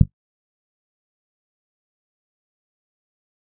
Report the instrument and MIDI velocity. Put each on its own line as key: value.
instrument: electronic guitar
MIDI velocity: 25